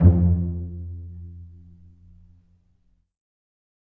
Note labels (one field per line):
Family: string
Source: acoustic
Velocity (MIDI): 100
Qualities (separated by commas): dark, reverb